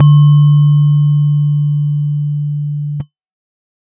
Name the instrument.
electronic keyboard